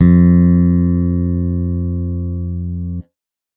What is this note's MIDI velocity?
50